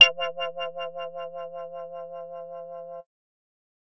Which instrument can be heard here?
synthesizer bass